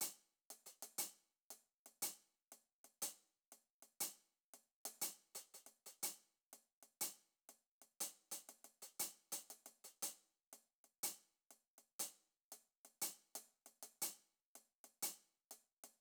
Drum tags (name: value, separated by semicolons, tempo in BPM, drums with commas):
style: jazz; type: beat; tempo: 120 BPM; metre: 4/4; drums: closed hi-hat